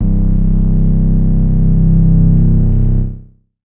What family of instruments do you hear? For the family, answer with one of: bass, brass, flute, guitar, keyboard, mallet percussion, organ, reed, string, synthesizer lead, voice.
synthesizer lead